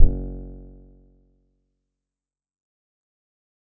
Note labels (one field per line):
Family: guitar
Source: acoustic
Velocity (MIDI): 50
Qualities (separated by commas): dark, percussive